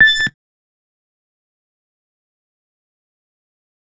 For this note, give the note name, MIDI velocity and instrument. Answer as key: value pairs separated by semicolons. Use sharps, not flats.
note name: A6; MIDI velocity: 50; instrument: synthesizer bass